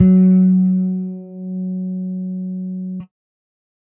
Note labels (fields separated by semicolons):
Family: bass; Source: electronic; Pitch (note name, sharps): F#3; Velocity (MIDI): 75